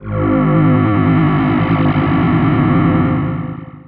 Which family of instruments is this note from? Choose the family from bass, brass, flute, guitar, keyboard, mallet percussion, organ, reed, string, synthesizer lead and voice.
voice